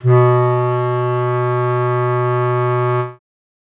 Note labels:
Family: reed; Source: acoustic; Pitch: B2; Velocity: 100

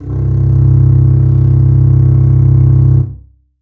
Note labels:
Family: string; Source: acoustic; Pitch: C1; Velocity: 75; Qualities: reverb

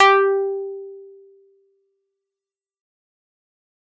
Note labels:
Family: keyboard; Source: electronic; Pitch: G4; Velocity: 127; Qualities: distorted, fast decay

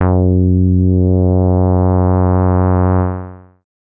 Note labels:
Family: bass; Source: synthesizer; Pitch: F#2; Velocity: 75; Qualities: distorted, long release

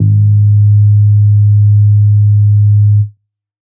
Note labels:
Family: bass; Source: synthesizer; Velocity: 50; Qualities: dark

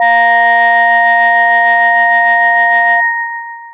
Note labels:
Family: mallet percussion; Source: electronic; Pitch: A#3; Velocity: 127; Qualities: bright, long release

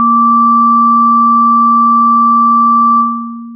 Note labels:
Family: synthesizer lead; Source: synthesizer; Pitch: A#3; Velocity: 100; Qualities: long release

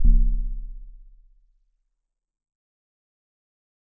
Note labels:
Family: mallet percussion; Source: acoustic; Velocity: 100; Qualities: dark, fast decay, multiphonic

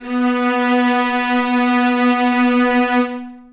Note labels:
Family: string; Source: acoustic; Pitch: B3; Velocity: 75; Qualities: long release, reverb

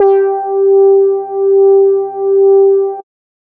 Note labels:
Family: bass; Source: synthesizer; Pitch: G4; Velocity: 127

